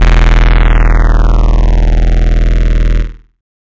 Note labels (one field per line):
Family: bass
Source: synthesizer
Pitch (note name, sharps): E0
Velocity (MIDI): 127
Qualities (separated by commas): bright, distorted, non-linear envelope